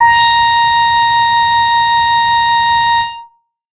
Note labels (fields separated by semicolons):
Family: bass; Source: synthesizer; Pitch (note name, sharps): A#5; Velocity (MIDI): 100; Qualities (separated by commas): distorted